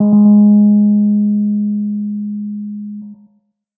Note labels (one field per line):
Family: keyboard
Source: electronic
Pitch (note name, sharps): G#3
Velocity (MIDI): 50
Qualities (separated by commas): dark, tempo-synced